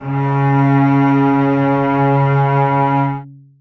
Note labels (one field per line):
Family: string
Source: acoustic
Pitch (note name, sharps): C#3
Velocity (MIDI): 50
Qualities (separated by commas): long release, reverb